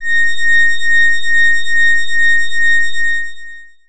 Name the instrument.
electronic organ